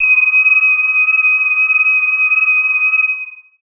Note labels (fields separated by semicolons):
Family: voice; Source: synthesizer; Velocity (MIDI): 50; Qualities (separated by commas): bright, long release